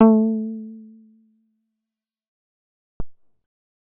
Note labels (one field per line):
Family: bass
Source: synthesizer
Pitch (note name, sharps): A3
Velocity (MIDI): 25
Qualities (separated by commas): dark, fast decay